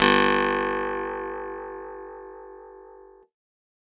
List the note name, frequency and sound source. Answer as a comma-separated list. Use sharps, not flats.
G1, 49 Hz, acoustic